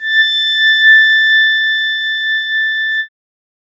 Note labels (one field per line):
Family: keyboard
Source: synthesizer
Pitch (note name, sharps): A6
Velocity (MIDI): 25